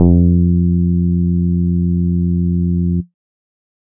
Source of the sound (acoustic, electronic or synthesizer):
synthesizer